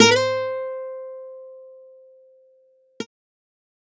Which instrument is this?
electronic guitar